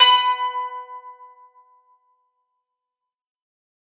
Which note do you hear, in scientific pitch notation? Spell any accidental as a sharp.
B5